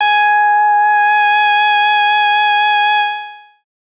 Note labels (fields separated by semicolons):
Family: bass; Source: synthesizer; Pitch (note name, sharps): G#5; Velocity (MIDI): 50; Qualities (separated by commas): distorted, long release